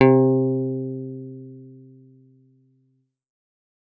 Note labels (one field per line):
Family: guitar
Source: electronic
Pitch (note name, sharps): C3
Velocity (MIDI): 50